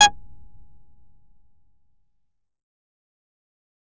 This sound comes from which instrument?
synthesizer bass